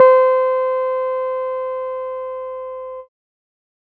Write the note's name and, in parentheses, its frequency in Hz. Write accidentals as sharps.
C5 (523.3 Hz)